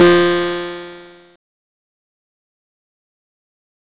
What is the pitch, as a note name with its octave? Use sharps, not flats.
F3